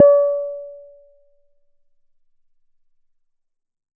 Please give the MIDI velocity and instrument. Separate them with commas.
100, synthesizer bass